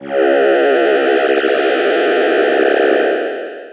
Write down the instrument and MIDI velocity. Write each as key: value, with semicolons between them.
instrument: synthesizer voice; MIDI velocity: 127